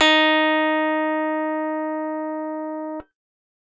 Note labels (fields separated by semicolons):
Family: keyboard; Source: electronic; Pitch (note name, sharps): D#4; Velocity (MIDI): 25